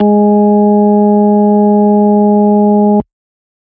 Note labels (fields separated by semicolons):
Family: organ; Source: electronic; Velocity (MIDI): 100